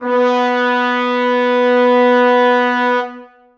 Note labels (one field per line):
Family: brass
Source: acoustic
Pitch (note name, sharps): B3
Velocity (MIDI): 127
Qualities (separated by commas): bright, reverb